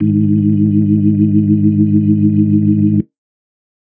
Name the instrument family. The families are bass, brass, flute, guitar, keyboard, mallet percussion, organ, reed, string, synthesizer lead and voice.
organ